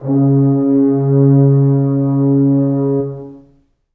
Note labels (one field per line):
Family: brass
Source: acoustic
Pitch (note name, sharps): C#3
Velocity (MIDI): 25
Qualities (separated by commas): dark, long release, reverb